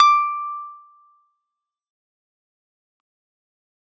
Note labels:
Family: keyboard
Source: electronic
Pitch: D6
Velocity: 127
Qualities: fast decay

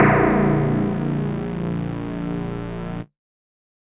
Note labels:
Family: mallet percussion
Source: electronic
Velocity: 100

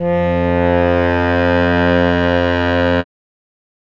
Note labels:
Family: keyboard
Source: acoustic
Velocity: 25

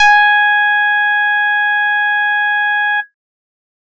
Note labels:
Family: bass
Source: synthesizer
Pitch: G#5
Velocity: 50

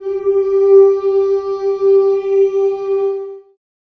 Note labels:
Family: voice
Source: acoustic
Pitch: G4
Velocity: 50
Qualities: reverb

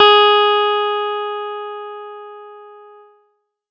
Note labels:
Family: keyboard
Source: electronic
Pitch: G#4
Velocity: 50

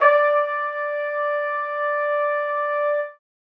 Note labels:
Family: brass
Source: acoustic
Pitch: D5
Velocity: 25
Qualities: reverb

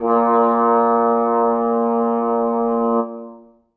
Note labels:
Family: brass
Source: acoustic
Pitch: A#2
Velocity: 50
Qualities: reverb

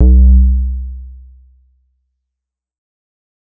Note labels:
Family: bass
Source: synthesizer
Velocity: 127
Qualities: dark, fast decay

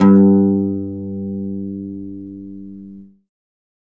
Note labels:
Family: guitar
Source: acoustic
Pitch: G2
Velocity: 50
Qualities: reverb

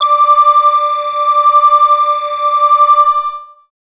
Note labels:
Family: bass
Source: synthesizer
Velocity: 75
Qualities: long release, multiphonic

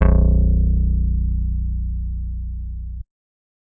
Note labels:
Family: guitar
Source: acoustic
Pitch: A#0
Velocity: 50

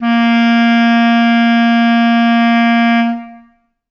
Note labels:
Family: reed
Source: acoustic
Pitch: A#3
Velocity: 100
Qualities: long release, reverb

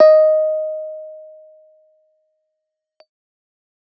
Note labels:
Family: keyboard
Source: electronic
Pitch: D#5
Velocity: 50

